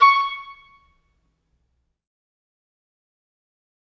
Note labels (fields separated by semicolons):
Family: reed; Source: acoustic; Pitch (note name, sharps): C#6; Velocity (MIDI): 100; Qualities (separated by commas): fast decay, percussive, reverb